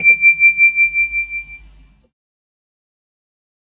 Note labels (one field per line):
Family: keyboard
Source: synthesizer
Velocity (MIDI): 25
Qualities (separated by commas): fast decay